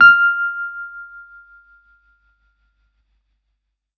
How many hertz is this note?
1397 Hz